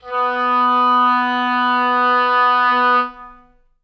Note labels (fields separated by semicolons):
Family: reed; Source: acoustic; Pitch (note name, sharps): B3; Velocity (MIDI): 75; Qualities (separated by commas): reverb